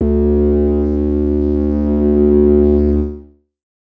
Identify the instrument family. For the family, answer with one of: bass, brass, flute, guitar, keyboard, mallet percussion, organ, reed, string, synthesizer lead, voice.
synthesizer lead